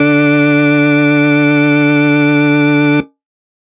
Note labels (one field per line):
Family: organ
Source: electronic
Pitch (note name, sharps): D3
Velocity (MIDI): 75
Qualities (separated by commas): distorted